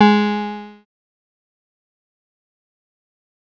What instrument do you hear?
synthesizer lead